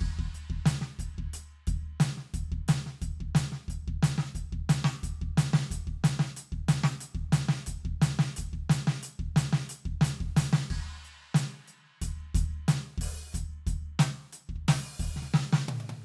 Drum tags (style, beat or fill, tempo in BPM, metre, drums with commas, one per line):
rock
beat
90 BPM
4/4
crash, percussion, snare, high tom, kick